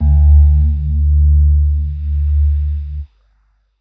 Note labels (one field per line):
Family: keyboard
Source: electronic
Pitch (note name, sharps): D2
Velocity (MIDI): 25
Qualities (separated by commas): dark